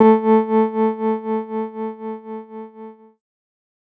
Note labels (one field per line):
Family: keyboard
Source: electronic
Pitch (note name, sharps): A3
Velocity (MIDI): 75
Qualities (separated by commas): dark